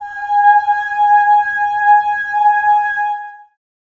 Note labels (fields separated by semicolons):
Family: voice; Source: acoustic; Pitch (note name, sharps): G#5; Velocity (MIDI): 25; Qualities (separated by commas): long release, reverb